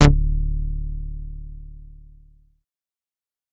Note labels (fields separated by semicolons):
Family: bass; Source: synthesizer; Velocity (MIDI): 127; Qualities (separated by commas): distorted, fast decay